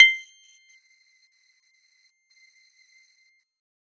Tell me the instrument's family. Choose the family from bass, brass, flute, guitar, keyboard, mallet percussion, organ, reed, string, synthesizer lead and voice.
mallet percussion